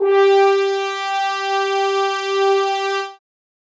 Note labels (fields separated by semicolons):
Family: brass; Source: acoustic; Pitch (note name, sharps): G4; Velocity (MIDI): 127; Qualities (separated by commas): bright, reverb